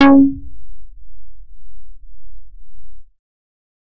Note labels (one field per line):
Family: bass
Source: synthesizer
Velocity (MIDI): 100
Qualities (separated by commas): distorted